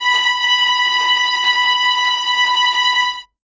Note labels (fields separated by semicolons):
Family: string; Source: acoustic; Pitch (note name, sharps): B5; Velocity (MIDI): 127; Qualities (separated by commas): bright, non-linear envelope, reverb